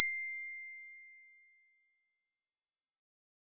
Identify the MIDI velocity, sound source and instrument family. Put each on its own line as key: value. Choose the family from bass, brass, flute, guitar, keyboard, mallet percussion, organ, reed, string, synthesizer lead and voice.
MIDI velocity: 25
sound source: synthesizer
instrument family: synthesizer lead